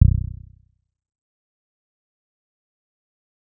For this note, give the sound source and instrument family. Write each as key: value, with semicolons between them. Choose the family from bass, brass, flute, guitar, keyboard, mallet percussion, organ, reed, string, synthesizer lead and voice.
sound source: synthesizer; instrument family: bass